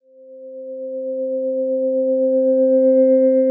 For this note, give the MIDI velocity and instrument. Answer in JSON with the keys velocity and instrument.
{"velocity": 50, "instrument": "electronic guitar"}